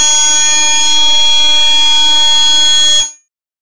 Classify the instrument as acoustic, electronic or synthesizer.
synthesizer